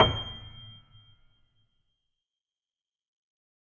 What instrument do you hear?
acoustic keyboard